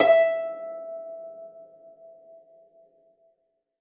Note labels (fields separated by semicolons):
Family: string; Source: acoustic; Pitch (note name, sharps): E5; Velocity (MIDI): 127; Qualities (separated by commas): reverb